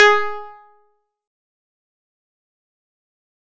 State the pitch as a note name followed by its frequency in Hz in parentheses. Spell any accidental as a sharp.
G#4 (415.3 Hz)